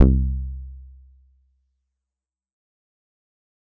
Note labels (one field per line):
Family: bass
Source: synthesizer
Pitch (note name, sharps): C2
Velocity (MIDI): 50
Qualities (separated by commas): dark, distorted, fast decay